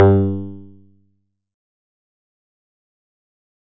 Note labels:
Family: guitar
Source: acoustic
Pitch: G2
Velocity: 50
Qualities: distorted, fast decay, percussive

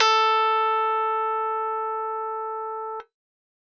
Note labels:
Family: keyboard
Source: electronic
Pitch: A4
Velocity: 100

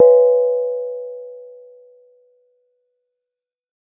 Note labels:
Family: mallet percussion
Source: acoustic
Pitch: B4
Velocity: 100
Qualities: reverb

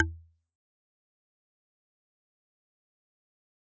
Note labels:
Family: mallet percussion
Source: acoustic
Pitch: E2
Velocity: 50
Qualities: fast decay, percussive

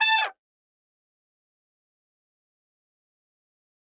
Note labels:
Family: brass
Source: acoustic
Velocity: 127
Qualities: bright, fast decay, percussive, reverb

